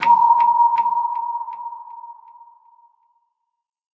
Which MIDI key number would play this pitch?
82